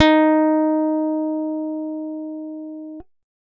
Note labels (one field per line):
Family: guitar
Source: acoustic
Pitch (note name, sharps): D#4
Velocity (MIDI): 50